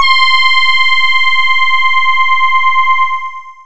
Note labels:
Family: voice; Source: synthesizer; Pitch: C6; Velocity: 50; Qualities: long release

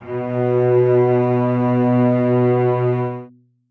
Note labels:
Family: string; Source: acoustic; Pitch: B2; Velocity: 75; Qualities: reverb

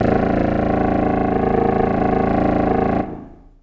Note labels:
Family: reed; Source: acoustic; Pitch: A0; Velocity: 75; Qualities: long release, reverb

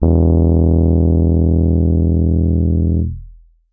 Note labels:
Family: keyboard; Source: electronic; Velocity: 127

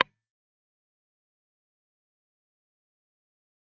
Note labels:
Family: guitar; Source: electronic; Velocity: 25; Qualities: fast decay, percussive

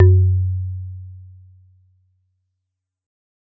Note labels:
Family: mallet percussion; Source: acoustic; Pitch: F#2; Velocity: 25; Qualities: dark

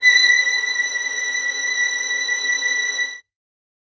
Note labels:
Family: string; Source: acoustic; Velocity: 127; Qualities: reverb

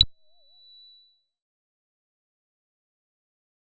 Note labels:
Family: bass; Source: synthesizer; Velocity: 100; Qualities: fast decay, percussive

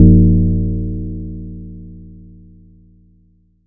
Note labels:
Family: mallet percussion; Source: acoustic; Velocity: 127; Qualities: multiphonic

